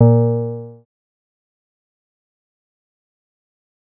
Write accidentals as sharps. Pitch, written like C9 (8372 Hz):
A#2 (116.5 Hz)